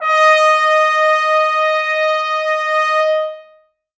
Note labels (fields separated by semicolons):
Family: brass; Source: acoustic; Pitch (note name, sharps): D#5; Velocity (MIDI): 127; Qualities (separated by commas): bright, long release, reverb